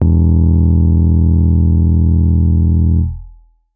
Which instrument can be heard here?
acoustic keyboard